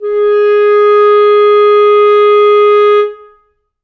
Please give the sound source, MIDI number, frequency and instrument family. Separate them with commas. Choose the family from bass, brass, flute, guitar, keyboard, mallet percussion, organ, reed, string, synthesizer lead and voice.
acoustic, 68, 415.3 Hz, reed